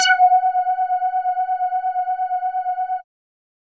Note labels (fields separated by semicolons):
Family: bass; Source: synthesizer; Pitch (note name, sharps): F#5; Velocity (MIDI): 127